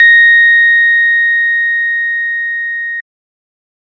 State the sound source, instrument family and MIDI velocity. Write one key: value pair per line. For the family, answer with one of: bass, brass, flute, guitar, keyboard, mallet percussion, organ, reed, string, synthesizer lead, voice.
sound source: electronic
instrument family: organ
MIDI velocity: 50